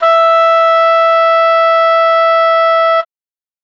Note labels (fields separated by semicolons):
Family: reed; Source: acoustic; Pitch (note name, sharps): E5; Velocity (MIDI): 50